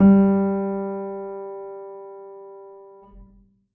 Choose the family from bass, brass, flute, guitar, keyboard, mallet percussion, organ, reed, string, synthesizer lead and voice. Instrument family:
keyboard